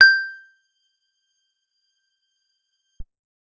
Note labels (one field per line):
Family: guitar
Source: acoustic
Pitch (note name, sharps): G6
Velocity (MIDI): 75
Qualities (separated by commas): percussive